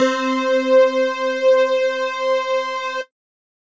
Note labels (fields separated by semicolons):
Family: mallet percussion; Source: electronic; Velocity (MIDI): 127